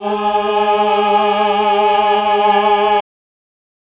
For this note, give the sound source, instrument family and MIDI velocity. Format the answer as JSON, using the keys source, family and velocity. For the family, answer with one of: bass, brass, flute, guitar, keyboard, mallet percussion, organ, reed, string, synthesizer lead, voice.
{"source": "electronic", "family": "voice", "velocity": 127}